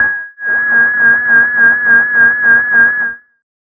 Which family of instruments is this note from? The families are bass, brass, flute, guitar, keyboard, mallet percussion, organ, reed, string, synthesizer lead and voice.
bass